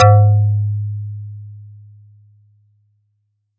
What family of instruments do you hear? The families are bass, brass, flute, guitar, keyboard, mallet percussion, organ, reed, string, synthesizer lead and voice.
mallet percussion